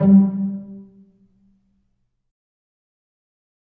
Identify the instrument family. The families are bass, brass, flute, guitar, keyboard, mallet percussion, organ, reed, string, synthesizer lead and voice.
string